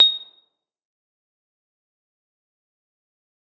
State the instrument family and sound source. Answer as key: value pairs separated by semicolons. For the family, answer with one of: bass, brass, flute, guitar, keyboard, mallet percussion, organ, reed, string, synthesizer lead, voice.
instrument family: mallet percussion; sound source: acoustic